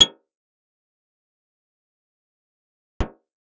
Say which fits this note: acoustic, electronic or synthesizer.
acoustic